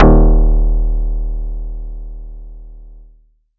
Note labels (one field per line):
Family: guitar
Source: acoustic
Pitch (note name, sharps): D#1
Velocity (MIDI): 50